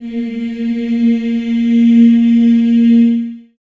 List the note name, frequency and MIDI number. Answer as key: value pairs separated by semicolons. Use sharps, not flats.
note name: A#3; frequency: 233.1 Hz; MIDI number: 58